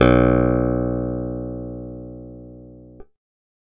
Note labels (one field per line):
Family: keyboard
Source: electronic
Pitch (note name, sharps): B1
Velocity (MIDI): 75